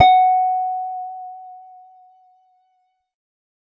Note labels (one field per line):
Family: guitar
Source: acoustic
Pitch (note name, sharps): F#5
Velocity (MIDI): 25